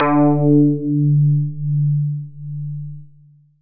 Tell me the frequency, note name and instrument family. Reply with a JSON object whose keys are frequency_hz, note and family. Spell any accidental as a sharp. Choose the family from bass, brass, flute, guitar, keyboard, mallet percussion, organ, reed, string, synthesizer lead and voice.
{"frequency_hz": 146.8, "note": "D3", "family": "synthesizer lead"}